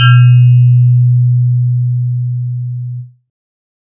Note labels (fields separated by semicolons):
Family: synthesizer lead; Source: synthesizer; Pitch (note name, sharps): B2; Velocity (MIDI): 127